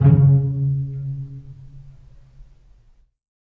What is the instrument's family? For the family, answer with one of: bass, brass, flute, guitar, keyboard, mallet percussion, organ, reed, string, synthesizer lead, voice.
string